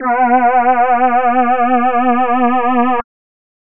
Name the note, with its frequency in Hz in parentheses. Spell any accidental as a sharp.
B3 (246.9 Hz)